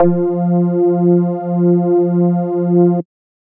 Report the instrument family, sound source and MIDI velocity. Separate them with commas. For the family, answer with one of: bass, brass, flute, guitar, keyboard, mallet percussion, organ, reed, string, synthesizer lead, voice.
bass, synthesizer, 75